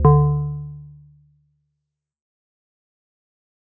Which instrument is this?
acoustic mallet percussion instrument